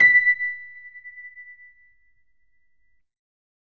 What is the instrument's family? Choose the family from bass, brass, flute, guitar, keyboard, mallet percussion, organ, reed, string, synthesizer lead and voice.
keyboard